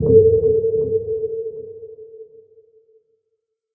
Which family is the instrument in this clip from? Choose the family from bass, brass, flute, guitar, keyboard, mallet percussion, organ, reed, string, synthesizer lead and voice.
synthesizer lead